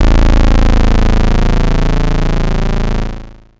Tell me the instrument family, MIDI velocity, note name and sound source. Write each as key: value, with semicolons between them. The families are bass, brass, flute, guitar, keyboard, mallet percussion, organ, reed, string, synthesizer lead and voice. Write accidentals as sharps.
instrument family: bass; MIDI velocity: 25; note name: A0; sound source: synthesizer